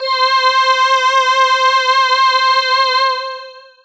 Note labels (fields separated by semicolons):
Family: voice; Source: synthesizer; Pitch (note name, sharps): C5; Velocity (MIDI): 100; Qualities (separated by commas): bright, distorted, long release